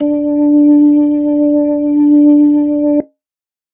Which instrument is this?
electronic organ